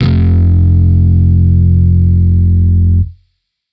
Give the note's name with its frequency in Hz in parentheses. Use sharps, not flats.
F1 (43.65 Hz)